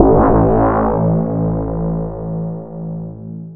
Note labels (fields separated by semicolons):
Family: mallet percussion; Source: electronic; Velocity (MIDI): 25; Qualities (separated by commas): distorted, long release, non-linear envelope